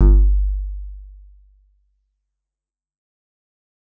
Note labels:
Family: guitar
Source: electronic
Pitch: G1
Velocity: 50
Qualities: dark, fast decay, reverb

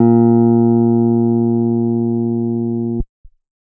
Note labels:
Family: keyboard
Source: electronic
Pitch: A#2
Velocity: 75

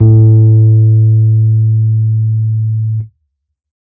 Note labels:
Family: keyboard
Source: electronic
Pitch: A2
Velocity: 75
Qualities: dark, distorted

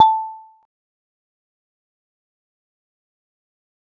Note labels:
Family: mallet percussion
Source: acoustic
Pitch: A5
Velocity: 25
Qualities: fast decay, percussive

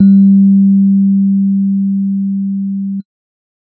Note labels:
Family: keyboard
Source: electronic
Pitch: G3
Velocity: 50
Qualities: dark

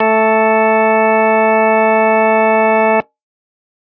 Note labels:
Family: organ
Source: electronic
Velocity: 75

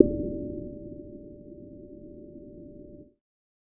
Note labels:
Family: bass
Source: synthesizer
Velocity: 50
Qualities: dark

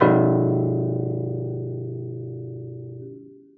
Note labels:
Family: keyboard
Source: acoustic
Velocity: 127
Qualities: reverb

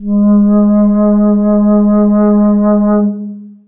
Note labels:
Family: flute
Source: acoustic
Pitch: G#3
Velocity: 25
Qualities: dark, long release, reverb

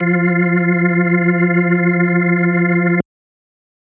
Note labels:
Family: organ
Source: electronic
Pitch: F3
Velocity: 50

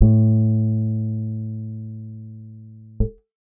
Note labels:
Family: guitar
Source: acoustic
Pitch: A2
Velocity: 25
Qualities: dark

